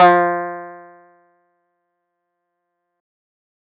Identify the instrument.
synthesizer guitar